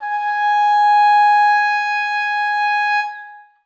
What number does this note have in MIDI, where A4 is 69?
80